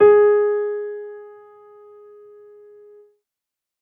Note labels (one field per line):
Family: keyboard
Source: acoustic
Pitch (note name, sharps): G#4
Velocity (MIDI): 50